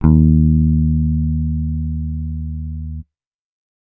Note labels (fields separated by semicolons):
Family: bass; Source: electronic; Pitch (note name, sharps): D#2; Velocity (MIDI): 75